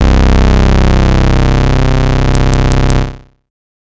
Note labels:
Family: bass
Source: synthesizer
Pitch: C1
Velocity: 50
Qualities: bright, distorted

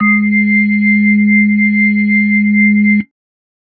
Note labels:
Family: organ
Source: electronic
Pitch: G#3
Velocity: 127

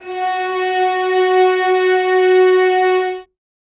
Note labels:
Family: string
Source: acoustic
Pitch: F#4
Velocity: 25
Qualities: reverb

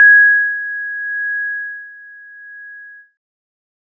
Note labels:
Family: keyboard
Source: electronic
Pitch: G#6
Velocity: 127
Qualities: multiphonic

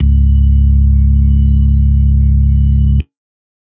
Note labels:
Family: organ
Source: electronic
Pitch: C#1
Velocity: 25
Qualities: dark

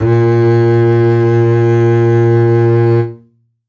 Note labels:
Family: string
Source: acoustic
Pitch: A#2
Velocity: 100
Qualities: reverb

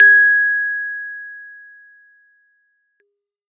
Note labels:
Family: keyboard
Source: acoustic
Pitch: G#6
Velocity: 75

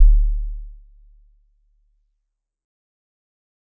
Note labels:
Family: mallet percussion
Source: acoustic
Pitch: D1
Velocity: 25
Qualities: dark, fast decay

